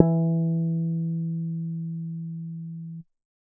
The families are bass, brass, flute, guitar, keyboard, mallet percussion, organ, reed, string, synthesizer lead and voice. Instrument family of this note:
bass